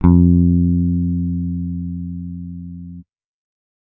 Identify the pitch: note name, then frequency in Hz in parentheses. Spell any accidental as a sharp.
F2 (87.31 Hz)